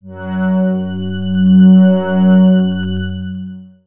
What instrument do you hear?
synthesizer lead